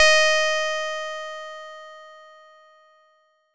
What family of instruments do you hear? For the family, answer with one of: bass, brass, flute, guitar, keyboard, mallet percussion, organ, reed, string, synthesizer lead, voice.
bass